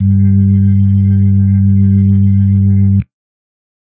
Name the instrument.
electronic organ